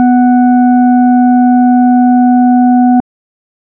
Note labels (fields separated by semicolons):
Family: organ; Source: electronic; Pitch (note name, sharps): B3; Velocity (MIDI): 127; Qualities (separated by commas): dark